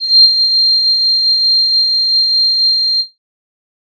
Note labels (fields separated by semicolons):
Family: flute; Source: synthesizer; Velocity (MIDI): 127; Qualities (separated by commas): bright, distorted